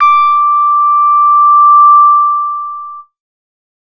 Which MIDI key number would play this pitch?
86